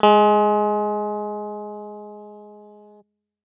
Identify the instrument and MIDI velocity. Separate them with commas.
electronic guitar, 100